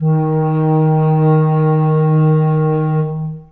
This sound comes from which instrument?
acoustic reed instrument